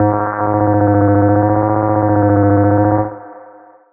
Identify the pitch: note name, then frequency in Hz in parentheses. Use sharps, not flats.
G#2 (103.8 Hz)